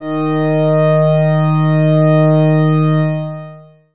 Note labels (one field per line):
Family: organ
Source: electronic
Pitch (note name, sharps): D#3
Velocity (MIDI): 25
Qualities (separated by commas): distorted, long release